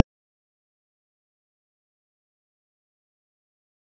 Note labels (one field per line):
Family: mallet percussion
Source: electronic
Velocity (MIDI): 25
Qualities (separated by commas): fast decay, percussive